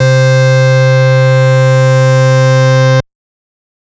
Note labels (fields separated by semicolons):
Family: organ; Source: electronic; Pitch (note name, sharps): C3; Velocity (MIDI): 127; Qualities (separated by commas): bright, distorted